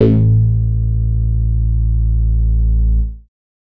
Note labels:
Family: bass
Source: synthesizer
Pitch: A1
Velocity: 50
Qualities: distorted

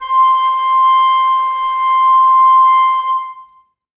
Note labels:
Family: flute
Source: acoustic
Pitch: C6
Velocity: 25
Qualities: long release, reverb

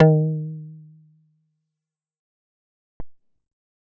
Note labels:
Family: bass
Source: synthesizer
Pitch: D#3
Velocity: 127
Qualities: fast decay

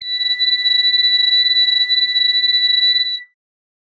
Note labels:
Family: bass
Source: synthesizer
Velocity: 127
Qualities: bright, distorted, non-linear envelope

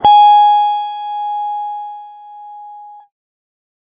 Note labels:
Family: guitar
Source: electronic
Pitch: G#5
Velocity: 50

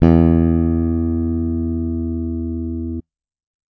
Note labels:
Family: bass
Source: electronic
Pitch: E2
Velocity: 127

